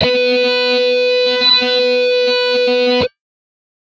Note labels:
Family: guitar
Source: synthesizer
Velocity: 127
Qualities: bright, distorted

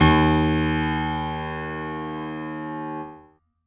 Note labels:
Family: keyboard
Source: acoustic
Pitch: D#2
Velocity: 127

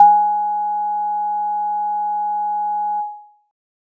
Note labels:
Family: keyboard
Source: electronic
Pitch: G#5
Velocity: 25

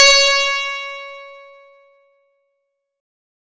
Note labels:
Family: guitar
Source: acoustic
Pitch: C#5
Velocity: 127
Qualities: bright, distorted

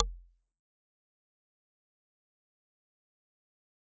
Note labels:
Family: mallet percussion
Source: acoustic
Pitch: F1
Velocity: 127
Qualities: fast decay, percussive

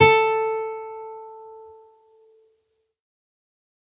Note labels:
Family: string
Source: acoustic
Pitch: A4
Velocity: 50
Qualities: reverb

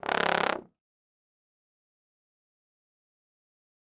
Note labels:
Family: brass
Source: acoustic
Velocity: 75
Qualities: bright, fast decay, reverb

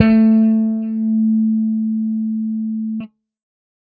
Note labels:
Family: bass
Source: electronic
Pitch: A3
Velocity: 100

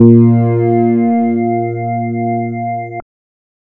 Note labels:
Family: bass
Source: synthesizer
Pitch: A#2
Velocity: 50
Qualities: distorted, multiphonic

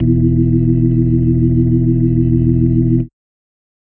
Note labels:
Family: organ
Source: electronic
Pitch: E1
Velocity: 25

